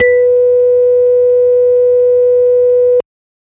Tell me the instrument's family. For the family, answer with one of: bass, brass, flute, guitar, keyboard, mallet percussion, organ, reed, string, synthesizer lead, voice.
organ